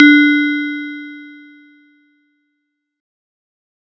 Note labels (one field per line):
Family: mallet percussion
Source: acoustic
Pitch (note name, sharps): D4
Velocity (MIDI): 75